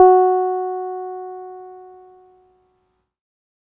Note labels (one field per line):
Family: keyboard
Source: electronic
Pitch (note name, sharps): F#4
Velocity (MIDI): 100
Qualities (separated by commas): dark